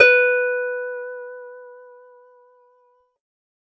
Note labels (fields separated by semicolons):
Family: guitar; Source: acoustic; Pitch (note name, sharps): B4; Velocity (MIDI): 127